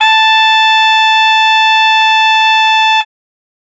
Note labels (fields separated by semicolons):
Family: reed; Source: acoustic; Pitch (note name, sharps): A5; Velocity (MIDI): 25